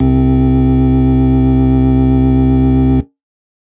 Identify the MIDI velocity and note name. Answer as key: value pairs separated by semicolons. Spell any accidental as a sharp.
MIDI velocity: 75; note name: C2